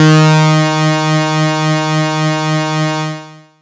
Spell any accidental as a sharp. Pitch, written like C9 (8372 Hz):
D#3 (155.6 Hz)